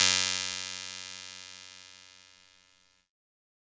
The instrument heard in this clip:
electronic keyboard